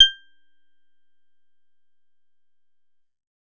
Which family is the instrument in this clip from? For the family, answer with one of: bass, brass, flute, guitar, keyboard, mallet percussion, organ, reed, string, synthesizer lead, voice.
bass